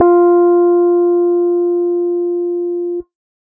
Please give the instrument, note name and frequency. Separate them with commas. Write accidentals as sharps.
electronic keyboard, F4, 349.2 Hz